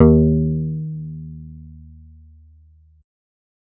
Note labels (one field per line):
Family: bass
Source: synthesizer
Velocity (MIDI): 75